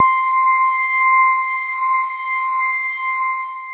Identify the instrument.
electronic keyboard